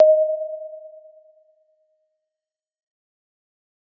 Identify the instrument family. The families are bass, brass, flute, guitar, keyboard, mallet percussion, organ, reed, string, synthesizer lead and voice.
mallet percussion